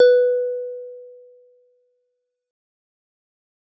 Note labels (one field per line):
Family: guitar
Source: synthesizer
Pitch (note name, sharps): B4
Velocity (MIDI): 100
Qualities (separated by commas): dark, fast decay